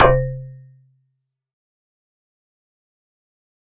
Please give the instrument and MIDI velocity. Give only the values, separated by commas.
electronic mallet percussion instrument, 75